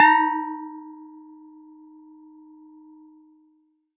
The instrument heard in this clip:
acoustic mallet percussion instrument